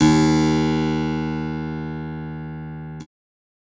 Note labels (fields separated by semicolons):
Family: keyboard; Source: electronic; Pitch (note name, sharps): D#2; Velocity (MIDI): 127; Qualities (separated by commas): bright